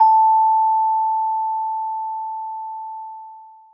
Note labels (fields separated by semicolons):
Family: mallet percussion; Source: acoustic; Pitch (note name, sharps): A5; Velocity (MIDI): 75; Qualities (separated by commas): long release, reverb